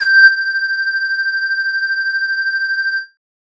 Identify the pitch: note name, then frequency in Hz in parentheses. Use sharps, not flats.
G6 (1568 Hz)